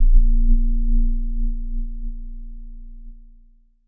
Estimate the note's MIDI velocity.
127